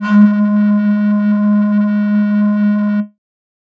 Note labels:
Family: flute; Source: synthesizer; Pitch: G#3; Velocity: 75; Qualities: distorted

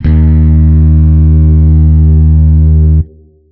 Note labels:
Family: guitar; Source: electronic; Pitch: D#2; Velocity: 75; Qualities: distorted

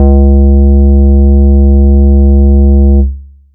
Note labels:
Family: bass; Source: synthesizer; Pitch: C#2; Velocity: 100; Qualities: long release

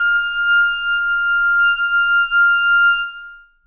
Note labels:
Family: reed; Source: acoustic; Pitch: F6; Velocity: 50; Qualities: reverb

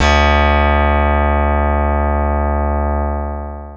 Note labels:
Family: keyboard; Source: electronic; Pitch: D2; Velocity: 127; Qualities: bright, long release

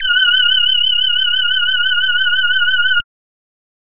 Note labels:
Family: voice; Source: synthesizer; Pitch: F#6; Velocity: 100

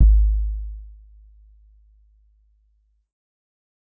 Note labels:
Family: keyboard; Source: electronic; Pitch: G#1; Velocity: 127; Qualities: dark

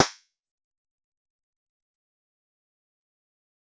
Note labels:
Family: guitar; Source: synthesizer; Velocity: 100; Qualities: fast decay, percussive

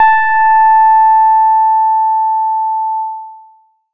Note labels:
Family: bass; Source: synthesizer; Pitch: A5; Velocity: 75; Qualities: distorted, long release

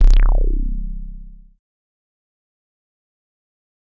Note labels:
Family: bass; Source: synthesizer; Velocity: 100; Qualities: bright, distorted, fast decay

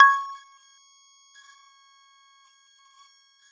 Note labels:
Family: mallet percussion; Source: acoustic; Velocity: 50; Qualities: multiphonic, percussive

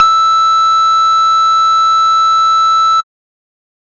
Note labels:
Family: bass; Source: synthesizer; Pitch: E6; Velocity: 50; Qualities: distorted, tempo-synced

